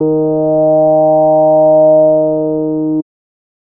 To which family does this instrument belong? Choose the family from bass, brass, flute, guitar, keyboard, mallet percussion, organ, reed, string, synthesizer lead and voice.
bass